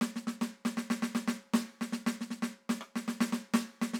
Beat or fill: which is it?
beat